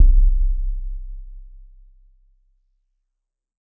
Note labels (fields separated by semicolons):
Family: mallet percussion; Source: acoustic; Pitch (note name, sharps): C1; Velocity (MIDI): 75; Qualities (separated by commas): dark, reverb